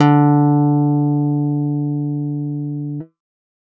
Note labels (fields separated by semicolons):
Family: guitar; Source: electronic; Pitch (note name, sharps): D3; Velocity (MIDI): 100